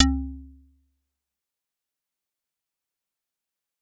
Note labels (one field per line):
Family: mallet percussion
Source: acoustic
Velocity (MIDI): 75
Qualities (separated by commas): fast decay, percussive